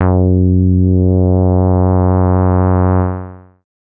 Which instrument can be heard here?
synthesizer bass